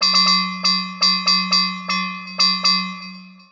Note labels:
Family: mallet percussion; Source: synthesizer; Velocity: 75; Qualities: multiphonic, tempo-synced

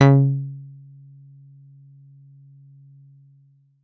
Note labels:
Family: guitar; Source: synthesizer; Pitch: C#3; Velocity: 50; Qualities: percussive

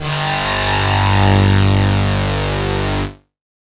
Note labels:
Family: guitar; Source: electronic; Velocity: 50

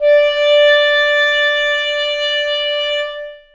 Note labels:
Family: reed; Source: acoustic; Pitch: D5; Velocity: 127; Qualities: reverb

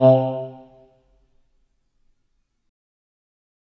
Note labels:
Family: reed; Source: acoustic; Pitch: C3; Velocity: 50; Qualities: percussive, reverb

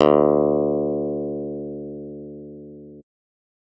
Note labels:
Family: guitar; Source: electronic; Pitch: D2; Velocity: 100

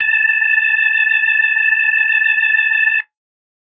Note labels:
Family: organ; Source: electronic; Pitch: A5; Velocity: 100; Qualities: reverb

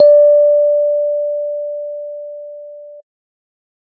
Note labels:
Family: keyboard; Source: electronic; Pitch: D5; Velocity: 127

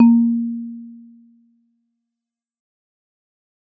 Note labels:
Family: mallet percussion; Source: acoustic; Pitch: A#3; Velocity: 50; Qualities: fast decay

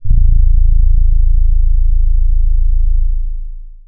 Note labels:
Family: keyboard; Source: electronic; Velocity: 100; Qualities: dark, long release

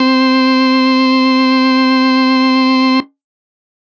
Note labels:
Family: organ; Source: electronic; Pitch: C4; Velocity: 75; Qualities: distorted

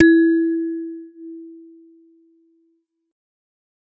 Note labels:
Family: mallet percussion; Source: acoustic; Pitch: E4; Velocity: 75; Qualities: non-linear envelope

